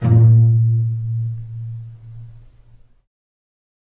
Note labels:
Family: string; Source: acoustic; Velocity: 50; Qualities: dark, reverb

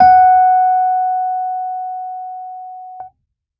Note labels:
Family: keyboard; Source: electronic; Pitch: F#5; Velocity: 75

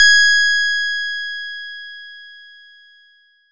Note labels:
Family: bass; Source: synthesizer; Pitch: G#6; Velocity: 75; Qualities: bright, distorted

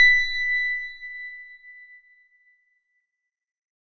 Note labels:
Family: organ; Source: electronic; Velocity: 100; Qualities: bright

